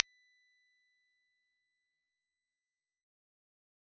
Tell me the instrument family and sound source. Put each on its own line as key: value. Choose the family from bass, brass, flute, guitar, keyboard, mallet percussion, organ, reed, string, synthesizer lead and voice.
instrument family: bass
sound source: synthesizer